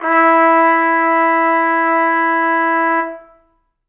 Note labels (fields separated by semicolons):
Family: brass; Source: acoustic; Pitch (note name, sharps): E4; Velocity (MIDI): 50; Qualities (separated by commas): reverb